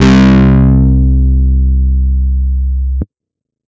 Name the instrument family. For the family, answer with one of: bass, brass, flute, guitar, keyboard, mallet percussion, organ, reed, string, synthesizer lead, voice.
guitar